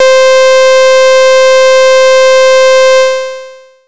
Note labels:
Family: bass; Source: synthesizer; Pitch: C5; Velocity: 25; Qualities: bright, distorted, long release

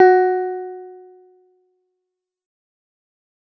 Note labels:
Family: guitar; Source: synthesizer; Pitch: F#4; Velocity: 75; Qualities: fast decay

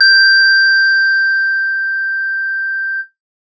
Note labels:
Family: guitar; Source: electronic; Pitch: G6; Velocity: 100; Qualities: bright

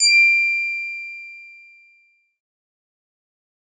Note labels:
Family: synthesizer lead; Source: synthesizer; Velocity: 100; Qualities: distorted, fast decay

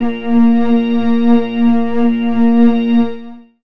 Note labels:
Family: organ; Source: electronic; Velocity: 100; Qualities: long release, reverb

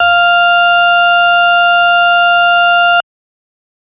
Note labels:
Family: organ; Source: electronic; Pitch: F5; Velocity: 75

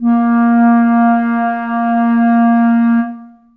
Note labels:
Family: reed; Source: acoustic; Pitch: A#3; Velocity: 75; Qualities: dark, reverb

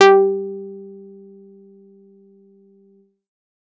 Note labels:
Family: bass; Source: synthesizer; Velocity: 127; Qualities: distorted

